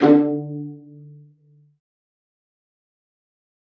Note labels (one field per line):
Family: string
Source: acoustic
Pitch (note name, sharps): D3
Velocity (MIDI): 25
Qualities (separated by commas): dark, fast decay, reverb